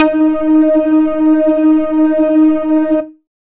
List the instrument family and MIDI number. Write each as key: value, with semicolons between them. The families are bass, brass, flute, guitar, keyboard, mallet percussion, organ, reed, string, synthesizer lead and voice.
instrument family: bass; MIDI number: 63